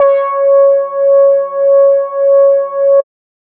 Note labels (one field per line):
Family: bass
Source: synthesizer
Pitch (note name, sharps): C#5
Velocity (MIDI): 50